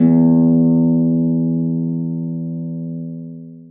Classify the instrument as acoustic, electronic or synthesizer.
acoustic